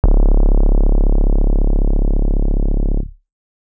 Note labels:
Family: keyboard; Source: electronic; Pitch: C#1; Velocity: 127; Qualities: distorted

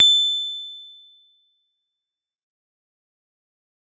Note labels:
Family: keyboard; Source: electronic; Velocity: 50; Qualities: bright, fast decay

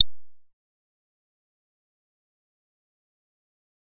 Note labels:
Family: bass; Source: synthesizer; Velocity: 100; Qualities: fast decay, percussive

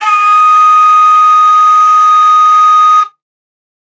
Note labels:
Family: flute; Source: acoustic; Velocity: 100

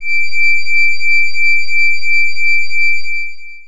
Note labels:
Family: organ; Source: electronic; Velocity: 100; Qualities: distorted, long release

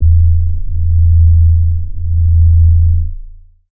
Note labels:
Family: bass; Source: synthesizer; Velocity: 25; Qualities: dark, long release, multiphonic

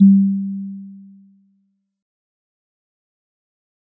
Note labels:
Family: mallet percussion; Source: acoustic; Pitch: G3; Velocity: 25; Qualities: dark, fast decay

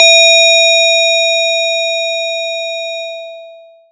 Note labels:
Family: mallet percussion; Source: acoustic; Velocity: 50; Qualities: bright, distorted, long release

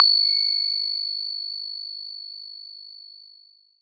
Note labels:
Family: mallet percussion; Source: electronic; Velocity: 50; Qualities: bright, distorted, non-linear envelope

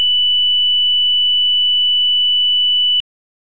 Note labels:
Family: organ; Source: electronic; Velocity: 50; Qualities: bright

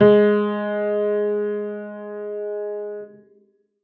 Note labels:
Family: keyboard; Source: acoustic; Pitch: G#3; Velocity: 127; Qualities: reverb

